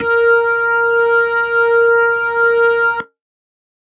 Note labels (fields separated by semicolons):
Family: organ; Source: electronic; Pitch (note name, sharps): A#4; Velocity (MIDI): 127